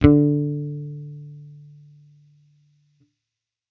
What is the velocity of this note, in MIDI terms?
50